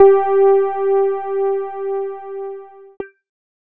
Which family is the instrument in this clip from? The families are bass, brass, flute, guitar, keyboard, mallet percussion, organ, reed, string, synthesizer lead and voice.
keyboard